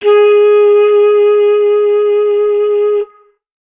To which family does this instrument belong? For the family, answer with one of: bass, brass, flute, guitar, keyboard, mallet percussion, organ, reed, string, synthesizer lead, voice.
reed